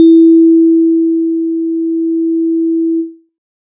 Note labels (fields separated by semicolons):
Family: synthesizer lead; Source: synthesizer; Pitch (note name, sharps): E4; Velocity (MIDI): 25